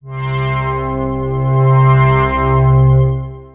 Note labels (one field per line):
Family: synthesizer lead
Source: synthesizer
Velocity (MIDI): 75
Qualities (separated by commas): bright, long release, non-linear envelope